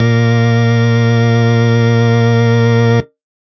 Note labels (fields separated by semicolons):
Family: organ; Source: electronic; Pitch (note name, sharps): A#2; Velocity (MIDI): 50; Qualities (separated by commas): distorted